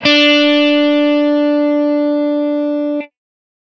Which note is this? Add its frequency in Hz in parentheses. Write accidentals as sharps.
D4 (293.7 Hz)